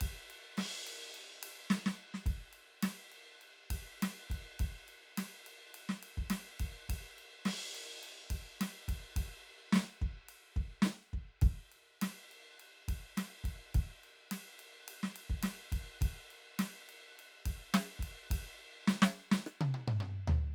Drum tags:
rock
beat
105 BPM
4/4
ride, snare, cross-stick, high tom, mid tom, floor tom, kick

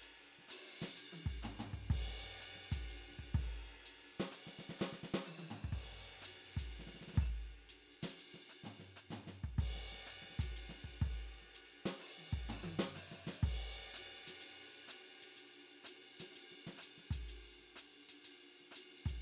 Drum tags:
jazz
beat
125 BPM
4/4
crash, ride, open hi-hat, hi-hat pedal, snare, high tom, floor tom, kick

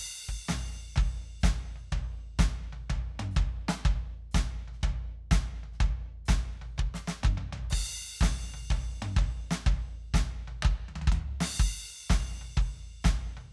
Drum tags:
swing
beat
124 BPM
4/4
crash, hi-hat pedal, snare, high tom, mid tom, floor tom, kick

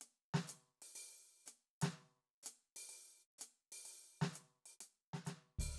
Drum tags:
jazz
beat
125 BPM
4/4
closed hi-hat, open hi-hat, hi-hat pedal, snare, kick

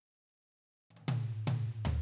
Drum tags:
Afro-Cuban rumba
fill
110 BPM
4/4
high tom, floor tom

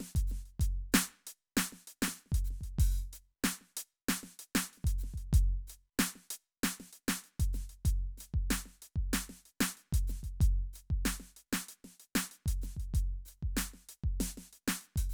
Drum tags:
funk
beat
95 BPM
4/4
closed hi-hat, open hi-hat, hi-hat pedal, snare, kick

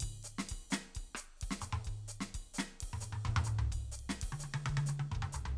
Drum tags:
Dominican merengue
beat
130 BPM
4/4
ride, ride bell, hi-hat pedal, snare, cross-stick, high tom, mid tom, floor tom, kick

